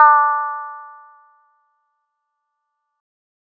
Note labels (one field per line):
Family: guitar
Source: synthesizer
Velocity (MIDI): 25